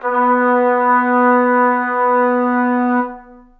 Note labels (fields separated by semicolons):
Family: brass; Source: acoustic; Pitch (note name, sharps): B3; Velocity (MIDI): 50; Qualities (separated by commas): long release, reverb